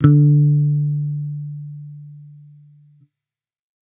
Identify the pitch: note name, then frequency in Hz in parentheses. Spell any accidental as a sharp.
D3 (146.8 Hz)